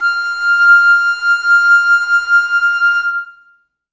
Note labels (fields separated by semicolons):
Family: flute; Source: acoustic; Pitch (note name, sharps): F6; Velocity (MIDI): 127; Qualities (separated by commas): reverb